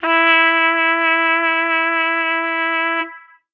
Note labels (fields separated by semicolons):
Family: brass; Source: acoustic; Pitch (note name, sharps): E4; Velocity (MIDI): 50; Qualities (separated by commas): distorted